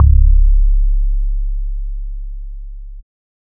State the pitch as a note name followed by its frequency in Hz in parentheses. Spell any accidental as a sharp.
C#1 (34.65 Hz)